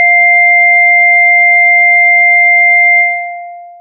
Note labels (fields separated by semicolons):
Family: synthesizer lead; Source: synthesizer; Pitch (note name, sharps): F5; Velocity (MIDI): 75; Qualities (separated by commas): long release